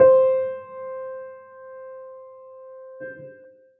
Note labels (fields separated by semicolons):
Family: keyboard; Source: acoustic; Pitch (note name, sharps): C5; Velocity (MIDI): 25; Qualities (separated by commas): reverb